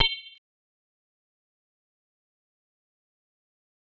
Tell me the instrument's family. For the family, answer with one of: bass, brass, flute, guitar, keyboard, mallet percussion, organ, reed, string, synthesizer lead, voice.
mallet percussion